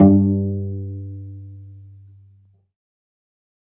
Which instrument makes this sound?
acoustic string instrument